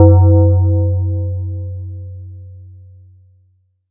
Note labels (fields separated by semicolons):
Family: mallet percussion; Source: electronic; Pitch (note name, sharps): F#2; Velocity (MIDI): 75; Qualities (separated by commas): multiphonic